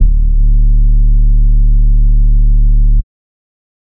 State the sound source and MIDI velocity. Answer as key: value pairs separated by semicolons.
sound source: synthesizer; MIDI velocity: 75